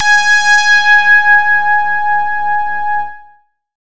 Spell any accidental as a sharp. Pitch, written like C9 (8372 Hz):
G#5 (830.6 Hz)